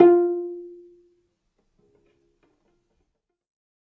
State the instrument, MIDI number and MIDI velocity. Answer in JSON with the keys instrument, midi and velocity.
{"instrument": "acoustic string instrument", "midi": 65, "velocity": 75}